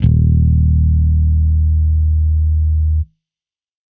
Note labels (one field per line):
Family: bass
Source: electronic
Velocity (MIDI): 127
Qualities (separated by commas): distorted